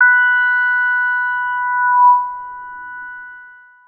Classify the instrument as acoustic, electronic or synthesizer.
synthesizer